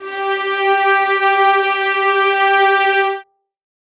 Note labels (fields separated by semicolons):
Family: string; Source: acoustic; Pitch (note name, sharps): G4; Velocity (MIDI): 75; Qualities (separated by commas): reverb